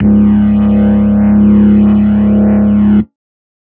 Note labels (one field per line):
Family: organ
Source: electronic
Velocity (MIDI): 100